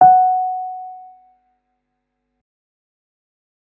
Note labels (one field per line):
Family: keyboard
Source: electronic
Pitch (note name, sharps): F#5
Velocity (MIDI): 25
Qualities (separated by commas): fast decay